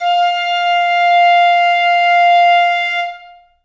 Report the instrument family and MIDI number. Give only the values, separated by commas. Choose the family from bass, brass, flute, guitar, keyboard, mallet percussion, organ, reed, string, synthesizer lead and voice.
flute, 77